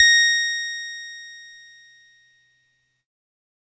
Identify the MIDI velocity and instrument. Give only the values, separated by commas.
50, electronic keyboard